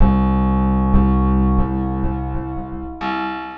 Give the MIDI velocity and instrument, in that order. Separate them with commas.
75, acoustic guitar